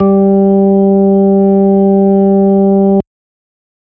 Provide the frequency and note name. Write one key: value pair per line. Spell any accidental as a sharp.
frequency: 196 Hz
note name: G3